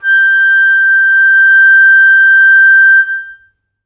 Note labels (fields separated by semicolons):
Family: flute; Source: acoustic; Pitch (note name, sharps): G6; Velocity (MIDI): 100; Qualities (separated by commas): reverb